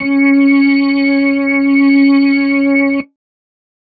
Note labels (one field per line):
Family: keyboard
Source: electronic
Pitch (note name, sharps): C#4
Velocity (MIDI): 127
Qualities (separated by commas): distorted